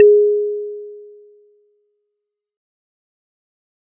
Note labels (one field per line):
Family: mallet percussion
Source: acoustic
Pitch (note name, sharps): G#4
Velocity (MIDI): 75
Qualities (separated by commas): fast decay